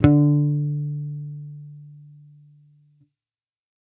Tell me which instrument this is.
electronic bass